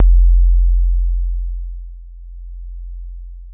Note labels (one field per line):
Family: keyboard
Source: electronic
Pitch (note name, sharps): F1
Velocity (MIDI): 100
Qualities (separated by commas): dark, long release